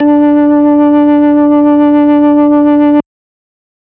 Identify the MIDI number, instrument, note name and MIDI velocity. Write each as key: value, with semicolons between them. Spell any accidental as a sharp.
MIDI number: 62; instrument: electronic organ; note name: D4; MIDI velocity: 100